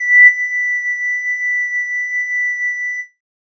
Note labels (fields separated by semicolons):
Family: flute; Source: synthesizer; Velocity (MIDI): 25; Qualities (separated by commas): distorted